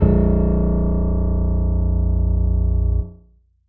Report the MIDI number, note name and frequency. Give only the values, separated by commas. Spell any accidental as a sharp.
22, A#0, 29.14 Hz